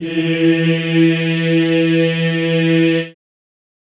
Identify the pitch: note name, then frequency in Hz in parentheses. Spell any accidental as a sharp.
E3 (164.8 Hz)